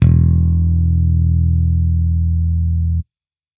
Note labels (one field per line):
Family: bass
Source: electronic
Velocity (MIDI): 127